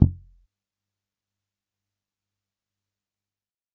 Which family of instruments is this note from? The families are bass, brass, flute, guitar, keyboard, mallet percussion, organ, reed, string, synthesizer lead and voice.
bass